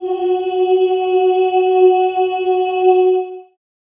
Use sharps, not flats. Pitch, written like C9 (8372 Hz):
F#4 (370 Hz)